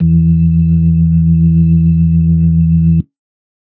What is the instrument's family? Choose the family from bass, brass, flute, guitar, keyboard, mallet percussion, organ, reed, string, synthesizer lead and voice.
organ